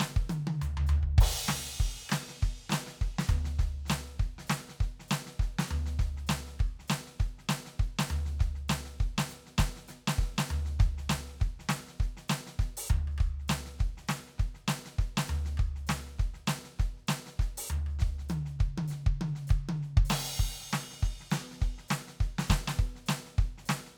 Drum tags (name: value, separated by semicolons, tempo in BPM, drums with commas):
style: rockabilly; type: beat; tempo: 200 BPM; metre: 4/4; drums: crash, open hi-hat, hi-hat pedal, snare, cross-stick, high tom, floor tom, kick